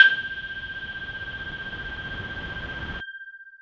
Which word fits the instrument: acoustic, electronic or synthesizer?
synthesizer